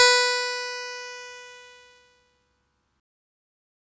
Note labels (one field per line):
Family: keyboard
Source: electronic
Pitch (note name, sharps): B4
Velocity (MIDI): 100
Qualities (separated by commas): bright, distorted